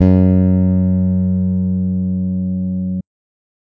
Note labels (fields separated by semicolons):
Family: bass; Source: electronic; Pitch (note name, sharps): F#2; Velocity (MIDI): 100